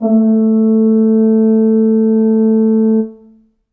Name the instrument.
acoustic brass instrument